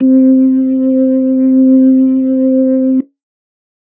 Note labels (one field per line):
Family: organ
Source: electronic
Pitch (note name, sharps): C4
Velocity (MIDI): 75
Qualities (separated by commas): dark